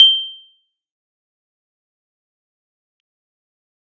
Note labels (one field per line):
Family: keyboard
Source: electronic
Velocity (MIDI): 127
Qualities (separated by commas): bright, fast decay, percussive